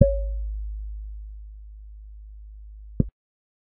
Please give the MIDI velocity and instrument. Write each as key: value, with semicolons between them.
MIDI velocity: 25; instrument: synthesizer bass